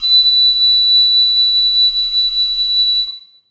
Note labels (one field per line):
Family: flute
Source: acoustic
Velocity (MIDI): 75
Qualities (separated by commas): bright, reverb